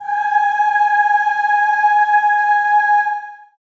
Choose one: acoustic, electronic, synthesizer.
acoustic